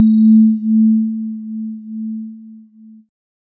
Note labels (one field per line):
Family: keyboard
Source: electronic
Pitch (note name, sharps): A3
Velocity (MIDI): 25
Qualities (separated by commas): multiphonic